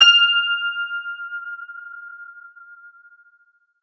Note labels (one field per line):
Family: guitar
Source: electronic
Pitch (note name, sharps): F6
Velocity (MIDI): 25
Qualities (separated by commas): bright, multiphonic, non-linear envelope